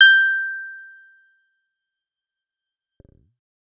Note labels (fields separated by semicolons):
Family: bass; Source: synthesizer; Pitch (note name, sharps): G6; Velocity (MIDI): 127